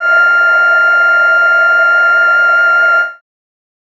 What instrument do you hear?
synthesizer voice